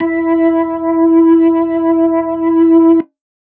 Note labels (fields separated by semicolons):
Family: organ; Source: electronic; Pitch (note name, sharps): E4; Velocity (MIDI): 75